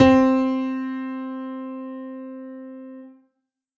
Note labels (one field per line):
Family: keyboard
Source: acoustic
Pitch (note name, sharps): C4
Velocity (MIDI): 127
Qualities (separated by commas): bright